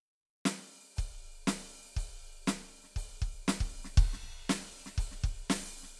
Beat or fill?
beat